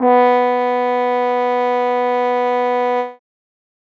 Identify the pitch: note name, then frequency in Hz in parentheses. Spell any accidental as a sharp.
B3 (246.9 Hz)